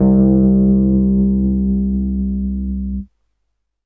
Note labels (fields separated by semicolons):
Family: keyboard; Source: electronic; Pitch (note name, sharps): C2; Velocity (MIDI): 75